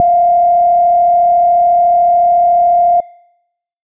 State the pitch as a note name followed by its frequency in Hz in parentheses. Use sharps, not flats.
F5 (698.5 Hz)